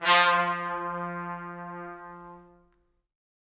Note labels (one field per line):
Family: brass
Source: acoustic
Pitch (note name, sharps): F3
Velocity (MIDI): 100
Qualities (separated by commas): reverb